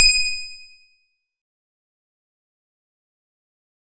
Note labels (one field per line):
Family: guitar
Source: acoustic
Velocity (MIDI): 75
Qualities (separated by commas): bright, distorted, fast decay, percussive